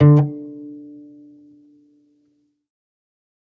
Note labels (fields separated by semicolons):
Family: string; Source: acoustic; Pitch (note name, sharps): D3; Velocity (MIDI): 75; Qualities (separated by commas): fast decay, percussive, reverb